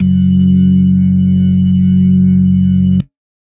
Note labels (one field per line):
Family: organ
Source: electronic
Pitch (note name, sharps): F#1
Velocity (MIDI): 25